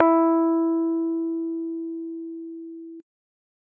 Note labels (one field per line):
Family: keyboard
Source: electronic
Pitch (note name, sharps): E4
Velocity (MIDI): 75